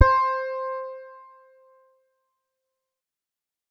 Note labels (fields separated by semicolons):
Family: guitar; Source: electronic; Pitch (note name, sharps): C5; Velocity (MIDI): 25; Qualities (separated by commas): distorted, fast decay